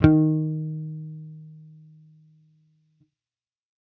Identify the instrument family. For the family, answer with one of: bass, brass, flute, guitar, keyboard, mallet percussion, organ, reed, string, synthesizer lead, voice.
bass